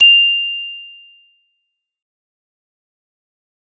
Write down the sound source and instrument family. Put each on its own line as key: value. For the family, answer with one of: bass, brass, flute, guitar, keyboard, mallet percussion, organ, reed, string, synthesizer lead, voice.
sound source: acoustic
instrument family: mallet percussion